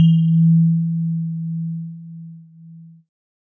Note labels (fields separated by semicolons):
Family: keyboard; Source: electronic; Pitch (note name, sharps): E3; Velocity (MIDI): 50; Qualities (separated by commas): multiphonic